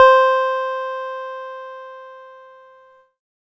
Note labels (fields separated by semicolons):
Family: keyboard; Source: electronic; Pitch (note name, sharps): C5; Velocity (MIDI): 127; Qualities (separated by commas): distorted